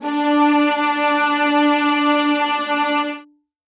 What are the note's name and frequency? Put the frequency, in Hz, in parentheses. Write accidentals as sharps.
D4 (293.7 Hz)